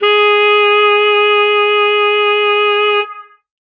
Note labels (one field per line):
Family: reed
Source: acoustic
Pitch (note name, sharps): G#4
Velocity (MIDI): 100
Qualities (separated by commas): bright